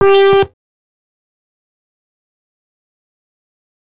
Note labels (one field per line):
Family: bass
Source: synthesizer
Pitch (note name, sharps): G4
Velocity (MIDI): 127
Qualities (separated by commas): fast decay